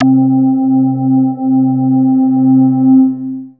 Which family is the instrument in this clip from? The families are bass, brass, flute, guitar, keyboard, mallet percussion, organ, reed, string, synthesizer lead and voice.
bass